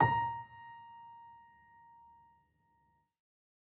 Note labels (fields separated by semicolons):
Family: keyboard; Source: acoustic; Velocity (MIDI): 50